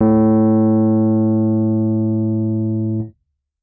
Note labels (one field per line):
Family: keyboard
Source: electronic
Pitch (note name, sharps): A2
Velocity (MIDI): 100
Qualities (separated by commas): dark, distorted